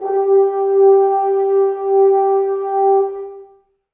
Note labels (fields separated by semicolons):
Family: brass; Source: acoustic; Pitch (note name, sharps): G4; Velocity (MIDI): 25; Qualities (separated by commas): long release, reverb